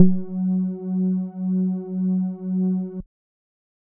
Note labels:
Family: bass; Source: synthesizer; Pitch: F#3; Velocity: 25

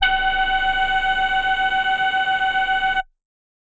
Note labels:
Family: voice; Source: synthesizer; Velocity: 25; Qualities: multiphonic

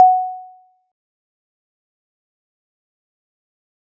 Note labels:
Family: mallet percussion; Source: acoustic; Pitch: F#5; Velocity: 25; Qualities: fast decay, percussive

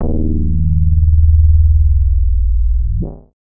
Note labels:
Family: bass; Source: synthesizer; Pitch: D#0; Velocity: 50; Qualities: distorted, multiphonic

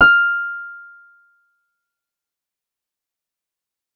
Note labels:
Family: keyboard; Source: synthesizer; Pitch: F6; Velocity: 75; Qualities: fast decay

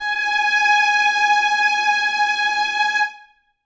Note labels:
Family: string; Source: acoustic; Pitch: G#5; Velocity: 75; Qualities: reverb

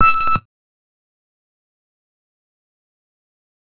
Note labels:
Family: bass; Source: synthesizer; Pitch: E6; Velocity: 50; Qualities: fast decay, percussive

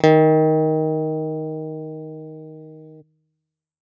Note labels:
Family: guitar; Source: electronic; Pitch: D#3; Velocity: 100

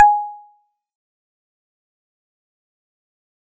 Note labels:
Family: mallet percussion; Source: acoustic; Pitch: G#5; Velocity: 127; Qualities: fast decay, percussive

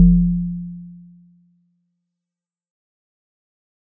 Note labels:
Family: mallet percussion; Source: acoustic; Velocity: 100; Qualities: fast decay

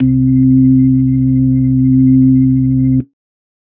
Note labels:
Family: organ; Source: electronic; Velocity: 50; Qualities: dark

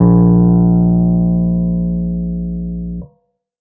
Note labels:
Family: keyboard; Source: electronic; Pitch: A#1; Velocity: 50

